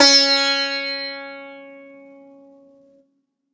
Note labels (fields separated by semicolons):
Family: guitar; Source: acoustic; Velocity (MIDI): 127; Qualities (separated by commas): bright